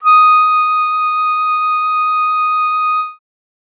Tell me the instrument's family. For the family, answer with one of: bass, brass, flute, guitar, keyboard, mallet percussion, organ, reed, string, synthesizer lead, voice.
reed